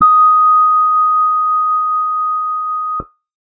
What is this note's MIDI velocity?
25